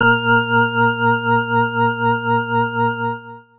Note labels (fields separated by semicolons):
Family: organ; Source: electronic; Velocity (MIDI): 75; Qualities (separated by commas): distorted